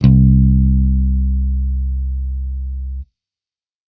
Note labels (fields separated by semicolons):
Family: bass; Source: electronic; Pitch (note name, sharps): C2; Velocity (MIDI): 127